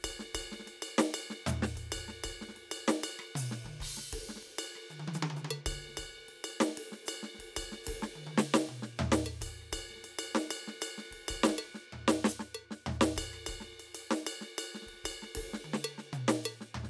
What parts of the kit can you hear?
crash, ride, ride bell, closed hi-hat, hi-hat pedal, percussion, snare, cross-stick, high tom, mid tom, floor tom and kick